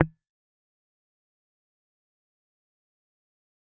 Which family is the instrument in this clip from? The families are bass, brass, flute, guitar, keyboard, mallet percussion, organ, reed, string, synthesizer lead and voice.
guitar